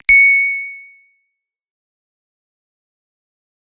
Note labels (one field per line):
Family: bass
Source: synthesizer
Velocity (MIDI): 25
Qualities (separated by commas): distorted, fast decay